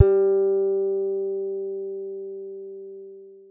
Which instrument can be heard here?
acoustic guitar